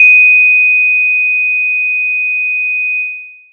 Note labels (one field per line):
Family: mallet percussion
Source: acoustic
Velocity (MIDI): 50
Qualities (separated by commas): bright, long release